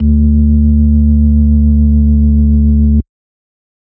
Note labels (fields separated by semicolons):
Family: organ; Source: electronic; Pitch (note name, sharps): D2; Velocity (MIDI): 50; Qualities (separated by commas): dark, distorted